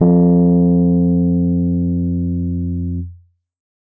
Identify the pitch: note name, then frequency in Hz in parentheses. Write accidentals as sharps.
F2 (87.31 Hz)